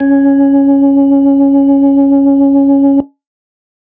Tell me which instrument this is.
electronic organ